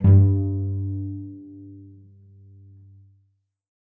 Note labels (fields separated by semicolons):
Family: string; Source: acoustic; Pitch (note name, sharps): G2; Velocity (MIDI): 25; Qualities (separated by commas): dark, reverb